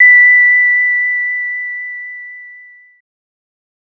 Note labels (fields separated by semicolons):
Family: bass; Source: synthesizer; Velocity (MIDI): 75